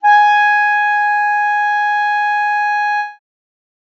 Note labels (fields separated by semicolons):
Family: reed; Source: acoustic; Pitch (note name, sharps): G#5; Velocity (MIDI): 127